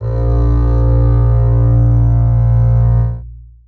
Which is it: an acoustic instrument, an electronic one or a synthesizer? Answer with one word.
acoustic